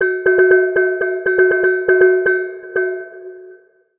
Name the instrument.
synthesizer mallet percussion instrument